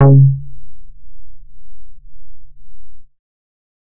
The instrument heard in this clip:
synthesizer bass